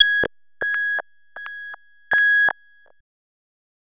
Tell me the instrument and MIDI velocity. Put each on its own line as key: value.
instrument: synthesizer bass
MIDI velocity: 75